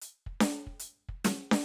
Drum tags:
punk
fill
144 BPM
4/4
closed hi-hat, snare, kick

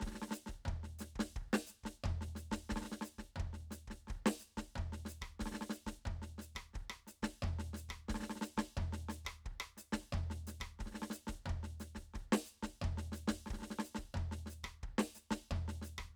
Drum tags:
samba
beat
89 BPM
4/4
hi-hat pedal, snare, cross-stick, floor tom, kick

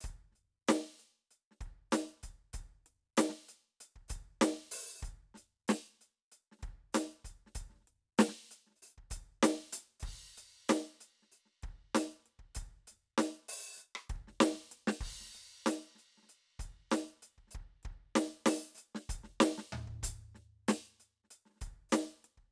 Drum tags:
soul
beat
96 BPM
4/4
crash, closed hi-hat, open hi-hat, hi-hat pedal, snare, cross-stick, floor tom, kick

